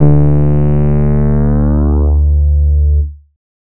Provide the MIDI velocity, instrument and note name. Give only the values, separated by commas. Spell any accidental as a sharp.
25, synthesizer bass, D2